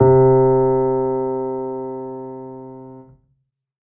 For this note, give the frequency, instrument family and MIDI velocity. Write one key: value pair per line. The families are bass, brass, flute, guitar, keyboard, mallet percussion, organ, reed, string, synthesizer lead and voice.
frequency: 130.8 Hz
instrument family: keyboard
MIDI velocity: 25